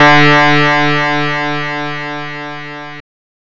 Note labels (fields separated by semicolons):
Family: guitar; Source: synthesizer; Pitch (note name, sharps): D3; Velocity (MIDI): 25; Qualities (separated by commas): bright, distorted